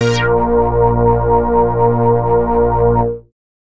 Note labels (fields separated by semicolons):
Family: bass; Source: synthesizer; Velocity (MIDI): 127; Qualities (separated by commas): bright, distorted